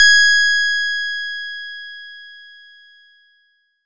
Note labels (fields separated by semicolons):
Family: bass; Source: synthesizer; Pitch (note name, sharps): G#6; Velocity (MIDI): 50; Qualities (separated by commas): bright, distorted